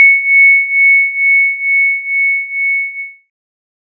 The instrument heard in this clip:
synthesizer lead